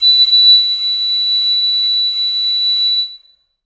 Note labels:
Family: reed; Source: acoustic; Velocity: 100; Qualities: bright, reverb

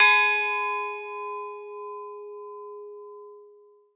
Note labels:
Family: mallet percussion; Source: acoustic; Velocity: 127; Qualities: reverb

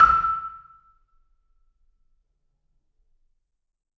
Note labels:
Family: mallet percussion; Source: acoustic; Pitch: E6; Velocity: 127; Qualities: percussive, reverb

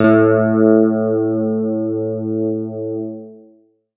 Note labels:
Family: guitar; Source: electronic; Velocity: 50; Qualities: long release

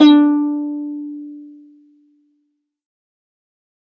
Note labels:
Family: string; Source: acoustic; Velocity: 127; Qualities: reverb

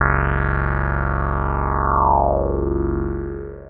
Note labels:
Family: synthesizer lead; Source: synthesizer; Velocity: 25; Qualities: long release

